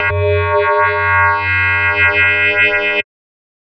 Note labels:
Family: mallet percussion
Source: synthesizer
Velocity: 127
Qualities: multiphonic, non-linear envelope

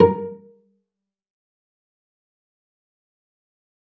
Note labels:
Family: string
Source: acoustic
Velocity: 100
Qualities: fast decay, percussive, reverb

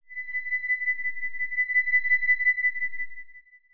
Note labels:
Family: synthesizer lead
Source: synthesizer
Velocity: 100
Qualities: non-linear envelope

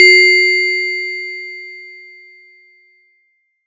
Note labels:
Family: mallet percussion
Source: acoustic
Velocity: 127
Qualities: bright

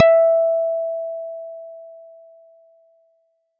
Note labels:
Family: guitar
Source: electronic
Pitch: E5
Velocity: 25

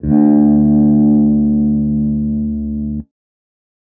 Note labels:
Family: guitar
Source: electronic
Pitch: D2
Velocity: 75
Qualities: non-linear envelope

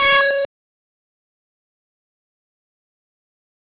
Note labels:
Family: bass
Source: synthesizer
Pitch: C#5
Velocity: 100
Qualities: bright, distorted, fast decay

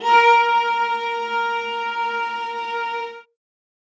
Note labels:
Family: string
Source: acoustic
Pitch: A#4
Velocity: 127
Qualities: reverb

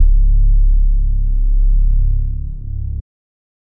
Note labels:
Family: bass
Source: synthesizer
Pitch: C#1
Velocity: 75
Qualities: dark

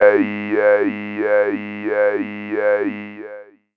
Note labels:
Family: voice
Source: synthesizer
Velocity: 75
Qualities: long release, non-linear envelope, tempo-synced

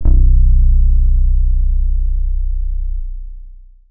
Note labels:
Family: guitar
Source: electronic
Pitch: B0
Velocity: 50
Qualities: distorted, long release

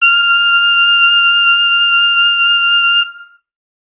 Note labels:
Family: brass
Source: acoustic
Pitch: F6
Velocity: 127

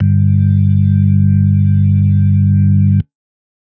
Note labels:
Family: organ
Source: electronic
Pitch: G1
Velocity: 75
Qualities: dark

